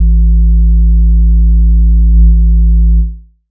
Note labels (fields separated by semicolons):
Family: bass; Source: synthesizer; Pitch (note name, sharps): A1; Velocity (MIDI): 50; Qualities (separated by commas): dark